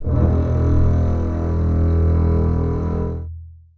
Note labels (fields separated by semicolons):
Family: string; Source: acoustic; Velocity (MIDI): 75; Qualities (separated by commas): long release, reverb